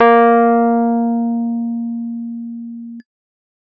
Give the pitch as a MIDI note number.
58